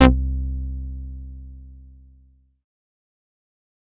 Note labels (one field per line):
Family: bass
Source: synthesizer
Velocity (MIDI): 50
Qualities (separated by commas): distorted, fast decay